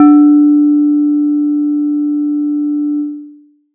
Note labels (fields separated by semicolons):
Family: mallet percussion; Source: acoustic; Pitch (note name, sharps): D4; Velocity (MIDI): 100; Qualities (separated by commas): long release